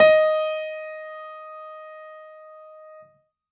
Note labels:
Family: keyboard; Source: acoustic; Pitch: D#5; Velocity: 127

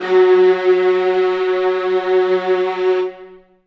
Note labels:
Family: string; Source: acoustic; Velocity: 127; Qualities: reverb

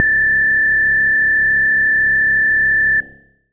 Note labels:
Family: bass; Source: synthesizer; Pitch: A6; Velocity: 127

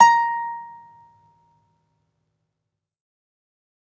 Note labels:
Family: guitar; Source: acoustic; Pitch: A#5; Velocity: 25; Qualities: fast decay, reverb

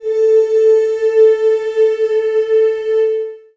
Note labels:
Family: voice; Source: acoustic; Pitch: A4; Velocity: 50; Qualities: long release, reverb

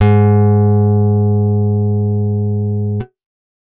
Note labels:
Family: guitar; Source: acoustic; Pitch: G#2; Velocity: 25

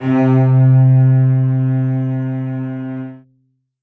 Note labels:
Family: string; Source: acoustic; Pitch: C3; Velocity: 127; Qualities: reverb

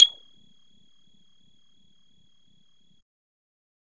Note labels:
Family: bass; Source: synthesizer; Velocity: 50; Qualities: bright, percussive

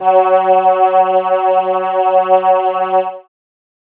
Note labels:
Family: keyboard; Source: synthesizer; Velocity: 75

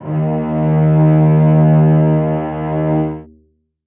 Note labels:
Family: string; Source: acoustic; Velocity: 100; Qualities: reverb

